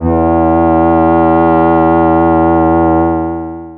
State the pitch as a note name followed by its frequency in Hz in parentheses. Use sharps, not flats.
E2 (82.41 Hz)